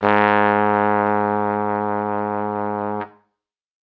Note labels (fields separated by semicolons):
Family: brass; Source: acoustic; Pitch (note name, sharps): G#2; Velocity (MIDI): 75